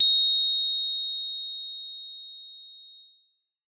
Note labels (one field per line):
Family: bass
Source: synthesizer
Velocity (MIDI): 127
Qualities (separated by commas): bright, distorted